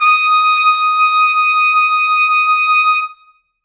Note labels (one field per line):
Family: brass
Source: acoustic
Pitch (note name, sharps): D#6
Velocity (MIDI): 100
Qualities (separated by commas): reverb